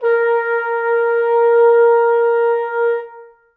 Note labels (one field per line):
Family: brass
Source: acoustic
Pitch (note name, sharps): A#4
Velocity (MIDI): 50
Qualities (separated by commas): reverb